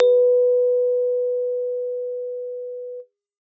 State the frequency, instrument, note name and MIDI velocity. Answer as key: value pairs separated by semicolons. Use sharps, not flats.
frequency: 493.9 Hz; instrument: acoustic keyboard; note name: B4; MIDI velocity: 100